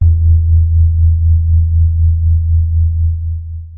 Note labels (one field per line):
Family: keyboard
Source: electronic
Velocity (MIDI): 127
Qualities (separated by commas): dark, long release, reverb